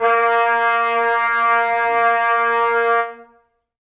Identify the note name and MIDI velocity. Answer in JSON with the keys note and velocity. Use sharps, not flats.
{"note": "A#3", "velocity": 50}